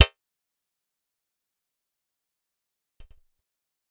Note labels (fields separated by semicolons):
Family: bass; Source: synthesizer; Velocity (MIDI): 127; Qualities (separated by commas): fast decay, percussive